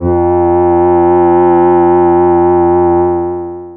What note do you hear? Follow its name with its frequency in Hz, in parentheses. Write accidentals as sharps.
F2 (87.31 Hz)